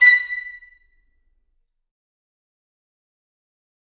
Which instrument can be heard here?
acoustic reed instrument